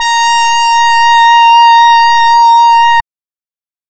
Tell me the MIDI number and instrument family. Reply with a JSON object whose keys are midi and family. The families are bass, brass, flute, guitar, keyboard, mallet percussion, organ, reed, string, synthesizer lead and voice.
{"midi": 82, "family": "reed"}